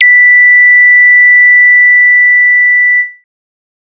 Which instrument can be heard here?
synthesizer bass